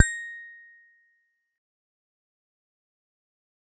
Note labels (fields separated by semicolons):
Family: guitar; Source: electronic; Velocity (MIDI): 50; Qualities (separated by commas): fast decay, percussive, reverb